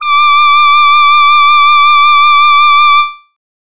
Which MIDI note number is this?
86